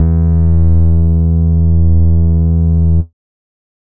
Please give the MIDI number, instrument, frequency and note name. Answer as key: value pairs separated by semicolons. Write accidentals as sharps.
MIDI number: 40; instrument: synthesizer bass; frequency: 82.41 Hz; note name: E2